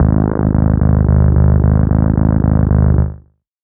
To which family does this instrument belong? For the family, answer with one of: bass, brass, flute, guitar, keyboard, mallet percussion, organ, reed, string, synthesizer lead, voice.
bass